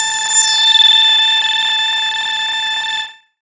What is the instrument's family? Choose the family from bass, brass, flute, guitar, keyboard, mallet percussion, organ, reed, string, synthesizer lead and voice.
bass